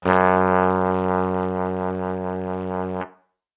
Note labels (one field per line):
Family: brass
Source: acoustic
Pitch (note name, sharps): F#2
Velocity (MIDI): 75